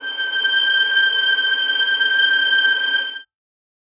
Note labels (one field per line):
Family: string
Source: acoustic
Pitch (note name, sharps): G6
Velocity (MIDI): 127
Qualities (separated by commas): reverb